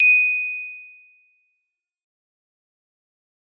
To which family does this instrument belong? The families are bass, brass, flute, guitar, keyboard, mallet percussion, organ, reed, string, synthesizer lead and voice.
mallet percussion